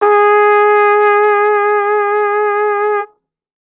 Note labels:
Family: brass; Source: acoustic; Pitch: G#4; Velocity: 50

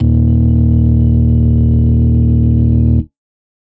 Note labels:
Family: organ; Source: electronic; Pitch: D#1; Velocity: 25; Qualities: distorted

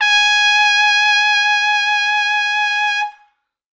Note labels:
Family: brass; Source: acoustic; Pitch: G#5; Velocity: 100

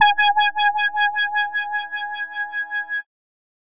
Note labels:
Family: bass; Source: synthesizer; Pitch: G#5; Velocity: 100; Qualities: distorted

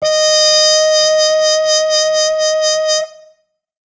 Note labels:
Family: brass; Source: acoustic; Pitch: D#5; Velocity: 100; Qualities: bright

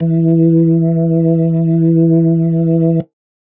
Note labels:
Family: organ; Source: electronic; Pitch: E3; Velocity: 50; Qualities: dark

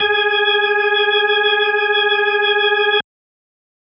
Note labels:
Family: organ; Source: electronic; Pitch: G#4; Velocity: 100

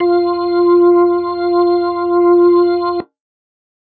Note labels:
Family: organ; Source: electronic; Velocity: 75

